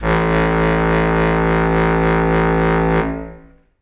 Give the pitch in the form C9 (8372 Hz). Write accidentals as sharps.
A1 (55 Hz)